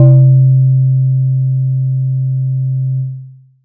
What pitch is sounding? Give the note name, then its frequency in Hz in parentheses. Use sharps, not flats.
C3 (130.8 Hz)